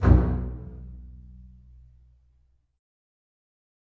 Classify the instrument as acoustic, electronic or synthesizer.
acoustic